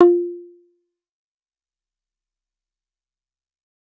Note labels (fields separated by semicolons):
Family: bass; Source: synthesizer; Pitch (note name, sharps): F4; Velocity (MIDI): 127; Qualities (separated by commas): fast decay, percussive